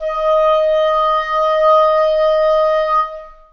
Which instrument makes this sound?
acoustic reed instrument